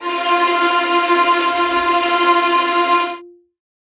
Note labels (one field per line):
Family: string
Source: acoustic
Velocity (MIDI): 50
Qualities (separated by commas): bright, non-linear envelope, reverb